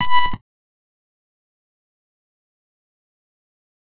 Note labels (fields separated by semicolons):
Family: bass; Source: synthesizer; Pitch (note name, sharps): B5; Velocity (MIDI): 127; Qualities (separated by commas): fast decay, percussive